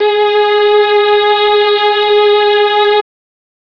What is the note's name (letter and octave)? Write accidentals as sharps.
G#4